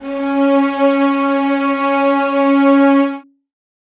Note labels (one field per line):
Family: string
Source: acoustic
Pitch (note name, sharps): C#4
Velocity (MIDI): 75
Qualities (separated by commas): reverb